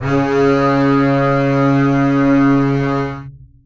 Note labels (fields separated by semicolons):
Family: string; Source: acoustic; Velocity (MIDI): 50; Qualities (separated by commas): long release, reverb